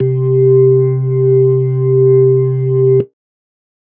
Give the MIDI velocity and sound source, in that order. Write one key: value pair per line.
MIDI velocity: 127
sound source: electronic